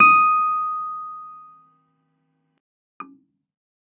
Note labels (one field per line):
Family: keyboard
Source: electronic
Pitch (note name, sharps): D#6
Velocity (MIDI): 25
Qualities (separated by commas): fast decay